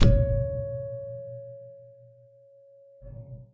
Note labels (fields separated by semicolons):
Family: keyboard; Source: acoustic; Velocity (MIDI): 25; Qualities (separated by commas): dark, reverb